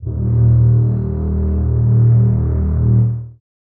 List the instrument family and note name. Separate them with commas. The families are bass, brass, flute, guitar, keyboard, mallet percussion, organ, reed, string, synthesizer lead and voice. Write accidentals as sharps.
string, D#1